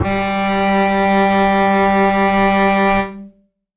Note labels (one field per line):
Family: string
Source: acoustic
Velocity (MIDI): 50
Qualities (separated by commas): reverb